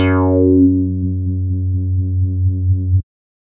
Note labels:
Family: bass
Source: synthesizer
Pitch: F#2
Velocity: 127

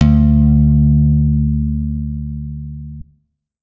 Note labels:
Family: guitar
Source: electronic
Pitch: D2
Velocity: 127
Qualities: reverb

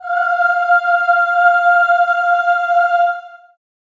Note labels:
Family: voice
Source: acoustic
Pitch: F5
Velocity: 75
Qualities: reverb

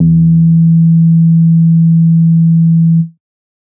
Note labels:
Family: bass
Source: synthesizer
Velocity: 25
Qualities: dark

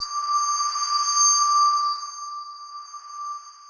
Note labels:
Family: mallet percussion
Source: electronic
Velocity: 100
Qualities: bright, long release, non-linear envelope

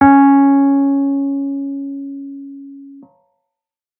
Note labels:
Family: keyboard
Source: electronic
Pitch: C#4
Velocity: 100

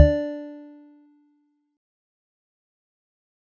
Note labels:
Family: mallet percussion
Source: acoustic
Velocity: 50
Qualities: fast decay, percussive

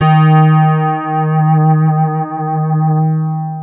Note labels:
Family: guitar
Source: electronic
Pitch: D#3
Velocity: 50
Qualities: long release, multiphonic, non-linear envelope

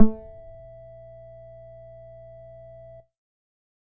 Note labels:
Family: bass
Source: synthesizer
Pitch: A3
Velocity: 25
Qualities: distorted, percussive

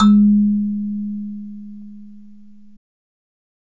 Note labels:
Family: mallet percussion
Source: acoustic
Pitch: G#3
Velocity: 127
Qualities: reverb

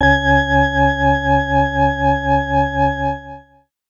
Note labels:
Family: organ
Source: electronic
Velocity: 100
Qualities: distorted

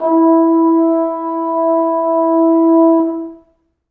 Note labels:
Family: brass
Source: acoustic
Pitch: E4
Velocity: 25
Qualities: reverb

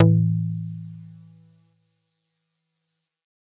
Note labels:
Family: mallet percussion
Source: acoustic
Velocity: 25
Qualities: multiphonic

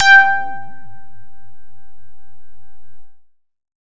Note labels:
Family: bass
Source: synthesizer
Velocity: 50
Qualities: distorted

